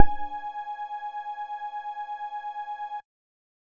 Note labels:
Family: bass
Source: synthesizer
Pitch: G#5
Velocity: 50

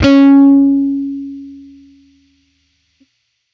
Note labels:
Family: bass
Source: electronic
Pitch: C#4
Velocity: 127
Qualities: distorted

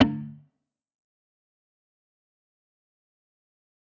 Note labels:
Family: guitar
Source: electronic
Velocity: 25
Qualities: fast decay, percussive

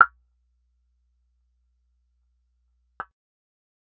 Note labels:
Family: bass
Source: synthesizer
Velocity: 75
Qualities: percussive

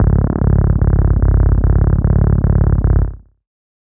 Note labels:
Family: bass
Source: synthesizer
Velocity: 75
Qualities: distorted, tempo-synced

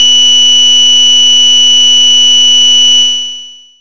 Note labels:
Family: bass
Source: synthesizer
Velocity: 127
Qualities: bright, distorted, long release

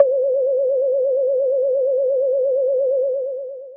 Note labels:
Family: bass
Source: synthesizer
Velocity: 127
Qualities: long release

